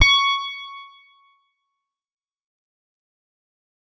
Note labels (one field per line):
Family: guitar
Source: electronic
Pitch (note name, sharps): C#6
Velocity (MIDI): 75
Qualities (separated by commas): distorted, fast decay